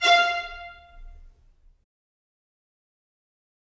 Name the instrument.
acoustic string instrument